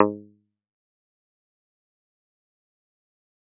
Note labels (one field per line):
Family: guitar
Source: electronic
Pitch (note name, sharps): G#2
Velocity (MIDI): 100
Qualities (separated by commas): fast decay, percussive